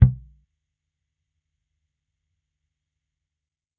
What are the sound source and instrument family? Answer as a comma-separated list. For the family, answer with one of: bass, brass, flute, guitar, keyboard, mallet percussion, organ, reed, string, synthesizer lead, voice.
electronic, bass